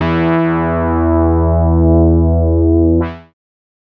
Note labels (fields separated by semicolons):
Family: bass; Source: synthesizer; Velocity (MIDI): 25; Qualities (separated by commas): distorted, multiphonic